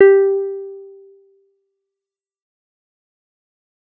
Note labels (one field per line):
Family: bass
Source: synthesizer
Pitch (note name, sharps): G4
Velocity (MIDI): 100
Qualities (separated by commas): fast decay